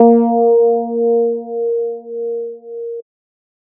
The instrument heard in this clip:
synthesizer bass